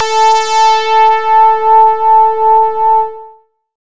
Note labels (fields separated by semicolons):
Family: bass; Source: synthesizer; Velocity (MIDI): 100; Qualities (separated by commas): bright, distorted